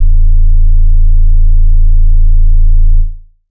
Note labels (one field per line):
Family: bass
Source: synthesizer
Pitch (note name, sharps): A0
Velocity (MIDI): 127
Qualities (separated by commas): dark